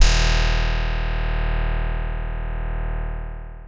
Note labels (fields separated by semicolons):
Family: guitar; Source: synthesizer; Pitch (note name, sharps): D#1; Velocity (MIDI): 50; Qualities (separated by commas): bright, long release